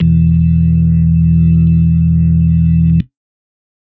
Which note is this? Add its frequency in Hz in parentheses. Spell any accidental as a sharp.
E1 (41.2 Hz)